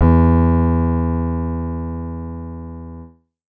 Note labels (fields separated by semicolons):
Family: keyboard; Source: synthesizer; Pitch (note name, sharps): E2; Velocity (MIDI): 75; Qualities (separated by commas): distorted